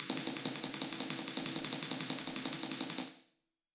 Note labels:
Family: mallet percussion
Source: acoustic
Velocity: 75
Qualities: bright, reverb

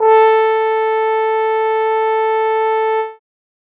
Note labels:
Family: brass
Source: acoustic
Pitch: A4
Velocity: 100

